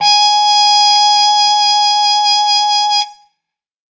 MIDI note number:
80